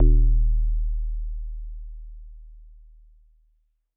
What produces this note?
synthesizer guitar